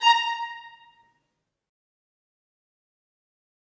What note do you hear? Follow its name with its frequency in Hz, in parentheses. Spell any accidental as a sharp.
A#5 (932.3 Hz)